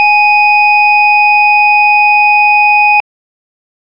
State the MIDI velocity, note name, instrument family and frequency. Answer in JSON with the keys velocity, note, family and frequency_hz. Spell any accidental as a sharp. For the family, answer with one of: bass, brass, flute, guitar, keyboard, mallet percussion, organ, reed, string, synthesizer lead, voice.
{"velocity": 75, "note": "G#5", "family": "organ", "frequency_hz": 830.6}